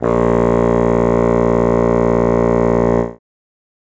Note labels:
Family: reed; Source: acoustic; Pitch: A#1; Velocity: 127; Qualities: bright

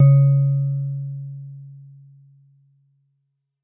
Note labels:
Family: mallet percussion; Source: acoustic; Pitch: C#3; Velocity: 75

